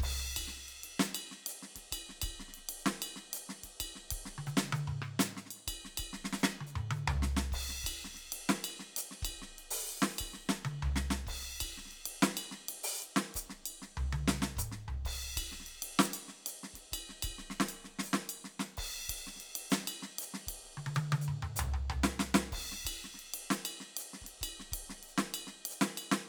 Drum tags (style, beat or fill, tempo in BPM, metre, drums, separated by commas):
Afro-Cuban, beat, 128 BPM, 4/4, crash, ride, ride bell, open hi-hat, hi-hat pedal, snare, cross-stick, high tom, mid tom, floor tom, kick